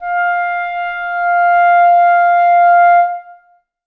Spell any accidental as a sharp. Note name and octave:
F5